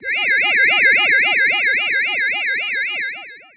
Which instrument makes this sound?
synthesizer voice